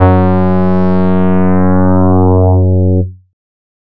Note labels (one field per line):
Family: bass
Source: synthesizer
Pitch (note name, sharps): F#2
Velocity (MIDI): 75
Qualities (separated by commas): distorted